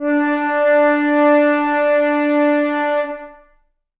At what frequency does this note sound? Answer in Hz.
293.7 Hz